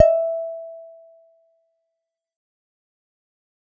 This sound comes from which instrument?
electronic guitar